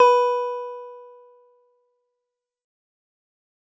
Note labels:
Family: guitar; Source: synthesizer; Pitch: B4; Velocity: 100; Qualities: fast decay

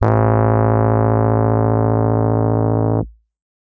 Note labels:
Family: keyboard; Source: electronic; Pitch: A1; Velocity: 127; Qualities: distorted

